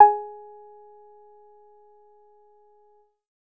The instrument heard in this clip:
synthesizer bass